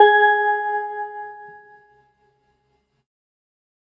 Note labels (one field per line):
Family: organ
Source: electronic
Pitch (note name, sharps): G#4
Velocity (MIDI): 127